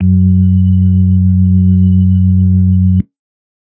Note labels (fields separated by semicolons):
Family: organ; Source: electronic; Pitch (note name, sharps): F#2; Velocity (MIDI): 50; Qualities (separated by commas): dark